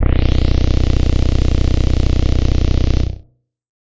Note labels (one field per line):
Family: bass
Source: synthesizer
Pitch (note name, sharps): B-1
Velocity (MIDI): 75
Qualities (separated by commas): distorted